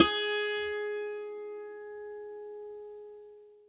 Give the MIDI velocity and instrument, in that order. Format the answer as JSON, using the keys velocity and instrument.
{"velocity": 50, "instrument": "acoustic guitar"}